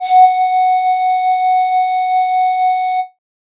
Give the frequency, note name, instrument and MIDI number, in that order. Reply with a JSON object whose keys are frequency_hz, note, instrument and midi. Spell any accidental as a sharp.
{"frequency_hz": 740, "note": "F#5", "instrument": "synthesizer flute", "midi": 78}